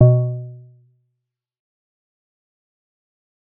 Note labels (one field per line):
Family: bass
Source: synthesizer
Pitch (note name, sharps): B2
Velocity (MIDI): 50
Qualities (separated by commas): dark, fast decay, percussive